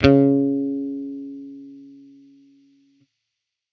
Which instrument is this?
electronic bass